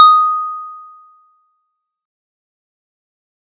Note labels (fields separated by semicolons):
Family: mallet percussion; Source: acoustic; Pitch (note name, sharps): D#6; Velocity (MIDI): 75; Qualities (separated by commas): fast decay